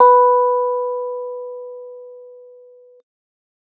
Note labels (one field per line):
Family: keyboard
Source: electronic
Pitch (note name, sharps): B4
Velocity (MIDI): 75